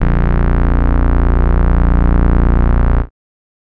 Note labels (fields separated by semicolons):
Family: bass; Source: synthesizer; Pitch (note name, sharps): A#0; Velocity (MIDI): 25; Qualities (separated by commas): bright, distorted